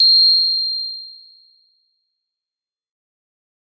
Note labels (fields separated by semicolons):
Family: mallet percussion; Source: acoustic; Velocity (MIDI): 100; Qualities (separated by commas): bright, fast decay